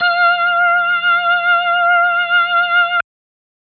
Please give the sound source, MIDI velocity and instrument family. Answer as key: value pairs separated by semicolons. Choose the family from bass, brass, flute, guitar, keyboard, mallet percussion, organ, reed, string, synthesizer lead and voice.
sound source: electronic; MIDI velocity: 127; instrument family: organ